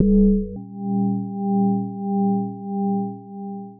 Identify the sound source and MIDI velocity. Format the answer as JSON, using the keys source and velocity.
{"source": "synthesizer", "velocity": 100}